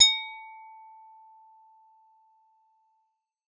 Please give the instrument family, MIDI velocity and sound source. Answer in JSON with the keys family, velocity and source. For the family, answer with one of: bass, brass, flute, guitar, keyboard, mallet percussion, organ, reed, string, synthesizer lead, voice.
{"family": "bass", "velocity": 75, "source": "synthesizer"}